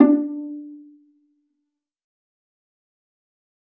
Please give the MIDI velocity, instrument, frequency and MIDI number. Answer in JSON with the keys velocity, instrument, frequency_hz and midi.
{"velocity": 100, "instrument": "acoustic string instrument", "frequency_hz": 293.7, "midi": 62}